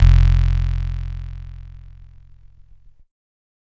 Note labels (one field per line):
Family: keyboard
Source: electronic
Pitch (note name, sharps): F1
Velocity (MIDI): 50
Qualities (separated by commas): bright, distorted